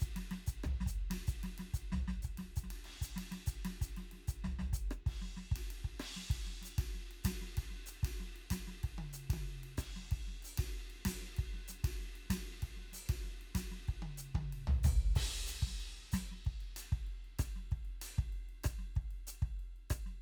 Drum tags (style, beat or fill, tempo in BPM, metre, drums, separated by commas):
Brazilian baião, beat, 95 BPM, 4/4, crash, ride, ride bell, closed hi-hat, hi-hat pedal, snare, cross-stick, high tom, floor tom, kick